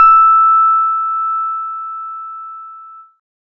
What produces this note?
electronic keyboard